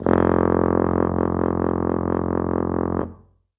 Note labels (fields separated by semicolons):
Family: brass; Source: acoustic; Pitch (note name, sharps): F1; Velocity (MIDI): 100